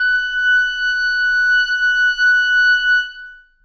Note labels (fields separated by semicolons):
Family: reed; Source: acoustic; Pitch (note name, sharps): F#6; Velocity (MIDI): 25; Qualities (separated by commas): reverb